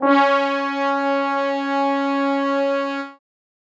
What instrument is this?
acoustic brass instrument